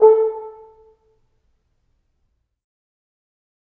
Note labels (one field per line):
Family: brass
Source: acoustic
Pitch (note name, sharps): A4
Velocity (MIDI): 25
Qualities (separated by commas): fast decay, percussive, reverb